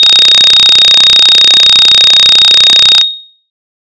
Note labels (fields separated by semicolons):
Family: bass; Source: synthesizer; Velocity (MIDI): 127; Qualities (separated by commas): bright